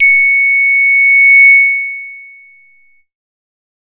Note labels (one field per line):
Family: bass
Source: synthesizer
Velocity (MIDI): 75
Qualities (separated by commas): distorted